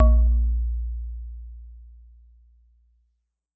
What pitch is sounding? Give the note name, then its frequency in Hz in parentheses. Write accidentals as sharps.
A#1 (58.27 Hz)